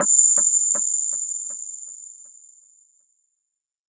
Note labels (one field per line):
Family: synthesizer lead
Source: synthesizer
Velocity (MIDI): 25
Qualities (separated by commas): bright, non-linear envelope, reverb